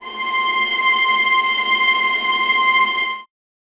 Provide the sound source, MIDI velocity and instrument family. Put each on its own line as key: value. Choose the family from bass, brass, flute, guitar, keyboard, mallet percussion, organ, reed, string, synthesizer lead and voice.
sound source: acoustic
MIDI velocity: 50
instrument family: string